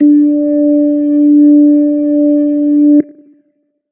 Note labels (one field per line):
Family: organ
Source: electronic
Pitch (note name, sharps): D4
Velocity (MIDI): 50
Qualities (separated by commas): dark